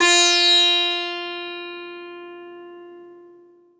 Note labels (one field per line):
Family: guitar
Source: acoustic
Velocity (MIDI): 127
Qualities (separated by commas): bright, multiphonic, reverb